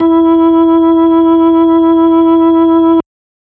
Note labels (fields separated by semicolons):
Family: organ; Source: electronic; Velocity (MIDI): 100